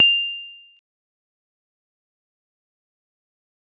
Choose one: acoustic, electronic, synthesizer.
synthesizer